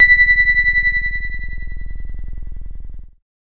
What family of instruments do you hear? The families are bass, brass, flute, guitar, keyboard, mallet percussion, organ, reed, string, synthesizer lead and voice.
keyboard